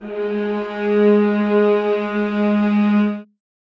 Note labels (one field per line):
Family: string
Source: acoustic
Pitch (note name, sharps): G#3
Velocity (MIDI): 25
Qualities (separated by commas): reverb